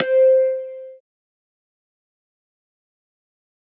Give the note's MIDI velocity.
25